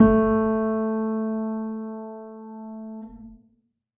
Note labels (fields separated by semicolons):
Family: keyboard; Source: acoustic; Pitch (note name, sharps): A3; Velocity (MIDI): 75; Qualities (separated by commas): reverb